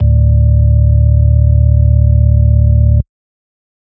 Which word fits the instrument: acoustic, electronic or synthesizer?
electronic